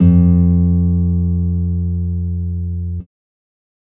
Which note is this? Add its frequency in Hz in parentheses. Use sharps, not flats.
F2 (87.31 Hz)